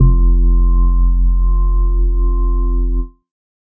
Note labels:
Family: organ; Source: electronic; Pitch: F1; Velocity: 100; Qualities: dark

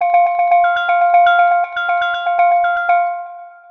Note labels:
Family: mallet percussion; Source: synthesizer; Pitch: F5; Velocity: 75; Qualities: long release, multiphonic, percussive, tempo-synced

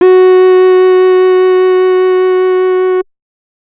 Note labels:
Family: bass; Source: synthesizer; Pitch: F#4; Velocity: 75; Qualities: distorted

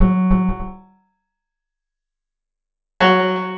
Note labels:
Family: guitar; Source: acoustic; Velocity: 25; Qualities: percussive, reverb

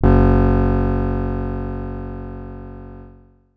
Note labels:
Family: guitar; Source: acoustic; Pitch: F#1; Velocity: 25; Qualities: bright, distorted

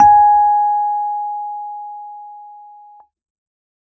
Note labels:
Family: keyboard; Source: electronic; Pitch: G#5; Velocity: 75

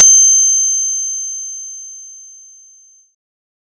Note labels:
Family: bass; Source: synthesizer; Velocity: 127; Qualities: bright

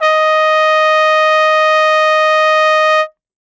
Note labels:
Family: brass; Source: acoustic; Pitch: D#5; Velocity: 100

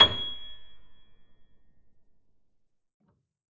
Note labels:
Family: keyboard; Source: acoustic; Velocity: 50; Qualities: reverb

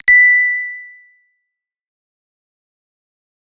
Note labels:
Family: bass; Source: synthesizer; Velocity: 50; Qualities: distorted, fast decay

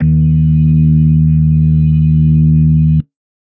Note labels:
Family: organ; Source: electronic; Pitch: D#2; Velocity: 127; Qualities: dark

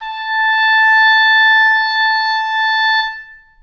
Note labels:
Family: reed; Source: acoustic; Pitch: A5; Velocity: 100; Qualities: long release, reverb

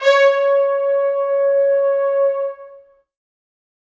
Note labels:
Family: brass; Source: acoustic; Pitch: C#5; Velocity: 127; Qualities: bright, reverb

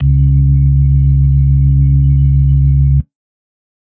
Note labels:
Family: organ; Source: electronic; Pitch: C#2; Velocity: 50; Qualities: dark

